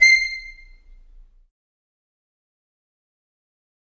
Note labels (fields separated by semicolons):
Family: reed; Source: acoustic; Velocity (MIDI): 75; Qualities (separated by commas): fast decay, percussive, reverb